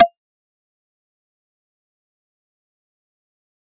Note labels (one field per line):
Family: mallet percussion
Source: electronic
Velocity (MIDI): 127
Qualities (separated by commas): fast decay, percussive